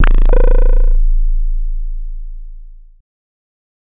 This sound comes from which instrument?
synthesizer bass